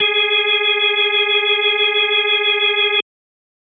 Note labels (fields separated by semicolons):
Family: organ; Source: electronic; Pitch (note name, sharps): G#4; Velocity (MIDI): 25